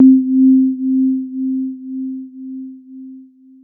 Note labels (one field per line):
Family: keyboard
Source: electronic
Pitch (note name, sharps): C4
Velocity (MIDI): 127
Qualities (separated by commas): dark, long release